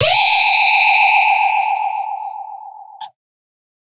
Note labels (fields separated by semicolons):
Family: guitar; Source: electronic; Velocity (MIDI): 127; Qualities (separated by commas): bright, distorted